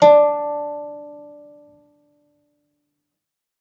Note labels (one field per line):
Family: guitar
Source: acoustic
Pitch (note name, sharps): D4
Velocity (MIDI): 127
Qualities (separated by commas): reverb